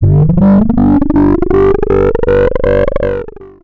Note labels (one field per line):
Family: bass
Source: synthesizer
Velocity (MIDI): 25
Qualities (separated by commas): distorted, long release, multiphonic, tempo-synced